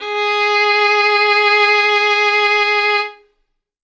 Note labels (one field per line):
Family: string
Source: acoustic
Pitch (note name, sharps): G#4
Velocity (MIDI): 25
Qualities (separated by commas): bright, reverb